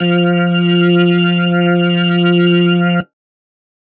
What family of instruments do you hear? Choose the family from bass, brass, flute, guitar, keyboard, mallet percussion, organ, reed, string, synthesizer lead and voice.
keyboard